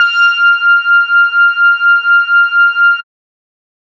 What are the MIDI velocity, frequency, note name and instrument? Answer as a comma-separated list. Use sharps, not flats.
50, 1397 Hz, F6, synthesizer bass